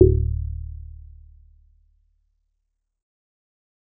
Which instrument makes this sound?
synthesizer bass